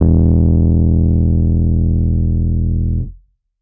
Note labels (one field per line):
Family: keyboard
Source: electronic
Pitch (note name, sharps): E1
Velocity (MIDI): 75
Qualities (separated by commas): dark, distorted